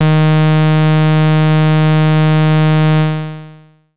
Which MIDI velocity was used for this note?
50